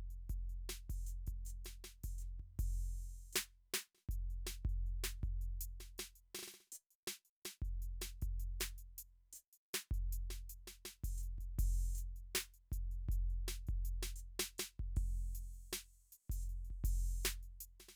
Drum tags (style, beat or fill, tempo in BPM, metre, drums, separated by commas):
funk, beat, 80 BPM, 4/4, crash, closed hi-hat, open hi-hat, hi-hat pedal, snare, kick